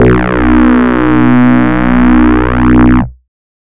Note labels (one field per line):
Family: bass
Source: synthesizer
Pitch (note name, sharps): B1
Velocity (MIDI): 75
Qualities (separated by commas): distorted